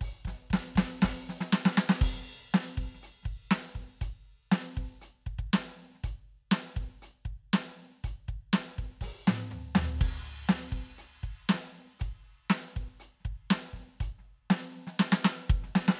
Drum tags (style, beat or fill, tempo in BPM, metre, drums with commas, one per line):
rock
beat
120 BPM
4/4
crash, closed hi-hat, open hi-hat, hi-hat pedal, snare, cross-stick, mid tom, floor tom, kick